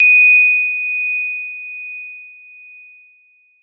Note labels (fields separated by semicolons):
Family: keyboard; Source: electronic; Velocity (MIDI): 75; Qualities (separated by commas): bright